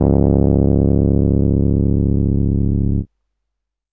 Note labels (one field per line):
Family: keyboard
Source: electronic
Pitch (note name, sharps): C#1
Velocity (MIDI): 100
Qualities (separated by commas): distorted